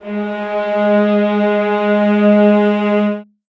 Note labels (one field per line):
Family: string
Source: acoustic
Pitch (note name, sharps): G#3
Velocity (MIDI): 50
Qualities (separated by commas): reverb